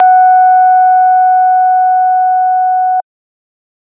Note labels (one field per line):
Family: organ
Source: electronic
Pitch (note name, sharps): F#5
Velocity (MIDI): 25